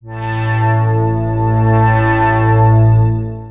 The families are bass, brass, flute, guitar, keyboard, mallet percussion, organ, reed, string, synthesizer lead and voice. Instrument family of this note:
synthesizer lead